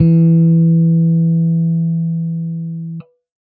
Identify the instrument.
electronic bass